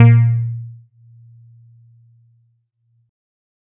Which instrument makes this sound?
electronic keyboard